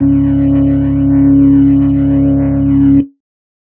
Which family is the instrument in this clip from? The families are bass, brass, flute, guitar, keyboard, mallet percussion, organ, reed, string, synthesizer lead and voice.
keyboard